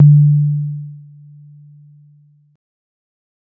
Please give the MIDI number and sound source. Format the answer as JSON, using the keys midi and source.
{"midi": 50, "source": "electronic"}